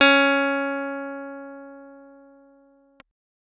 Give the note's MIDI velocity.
100